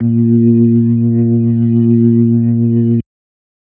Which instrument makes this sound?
electronic organ